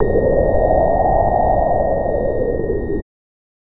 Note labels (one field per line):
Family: bass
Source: synthesizer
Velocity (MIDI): 75